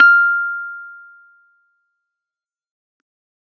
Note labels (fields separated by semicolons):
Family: keyboard; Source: electronic; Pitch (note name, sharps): F6; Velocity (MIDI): 75; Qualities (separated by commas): fast decay